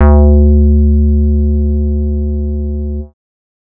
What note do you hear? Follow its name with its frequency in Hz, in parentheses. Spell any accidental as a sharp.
D2 (73.42 Hz)